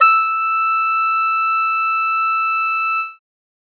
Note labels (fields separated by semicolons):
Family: reed; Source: acoustic; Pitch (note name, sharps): E6; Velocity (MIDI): 127; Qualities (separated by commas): bright